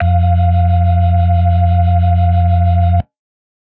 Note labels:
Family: organ; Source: electronic; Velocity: 50

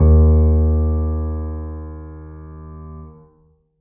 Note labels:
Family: keyboard; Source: acoustic; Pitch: D#2; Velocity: 50; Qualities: dark, reverb

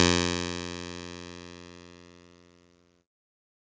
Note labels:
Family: keyboard; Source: electronic; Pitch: F2; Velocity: 100; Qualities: bright, distorted

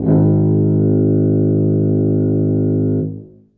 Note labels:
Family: brass; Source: acoustic; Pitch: G#1; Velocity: 100; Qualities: bright, reverb

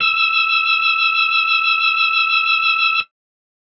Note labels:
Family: organ; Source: electronic; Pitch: E6; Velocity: 50; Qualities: distorted

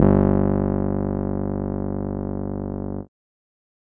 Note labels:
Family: keyboard; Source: electronic; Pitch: G1; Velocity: 75

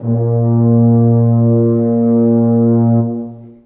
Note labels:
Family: brass; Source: acoustic; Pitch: A#2; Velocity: 50; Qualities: dark, long release, reverb

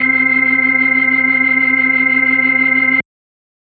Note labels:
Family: organ; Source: electronic; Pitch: C4; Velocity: 127; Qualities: dark

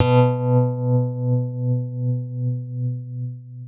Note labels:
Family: guitar; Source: electronic; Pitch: B2; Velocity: 127; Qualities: long release, reverb

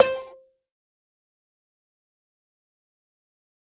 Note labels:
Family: mallet percussion; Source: acoustic; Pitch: C5; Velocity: 25; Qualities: distorted, fast decay, percussive, reverb

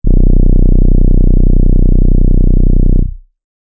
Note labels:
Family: keyboard; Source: electronic; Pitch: B0; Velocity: 75; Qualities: dark

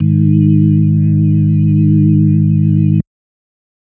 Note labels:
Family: organ; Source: electronic; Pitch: G#1; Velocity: 50; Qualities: dark

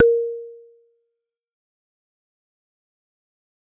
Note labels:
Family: mallet percussion; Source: acoustic; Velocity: 127; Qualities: fast decay, percussive

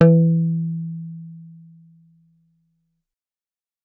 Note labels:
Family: bass; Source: synthesizer; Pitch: E3; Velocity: 25

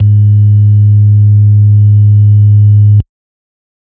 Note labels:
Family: organ; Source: electronic; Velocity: 50; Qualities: dark

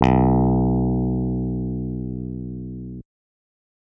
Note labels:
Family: keyboard; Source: electronic; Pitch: B1; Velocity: 100; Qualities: distorted

